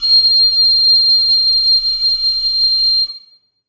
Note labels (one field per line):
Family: flute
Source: acoustic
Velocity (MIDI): 50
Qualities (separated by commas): bright, reverb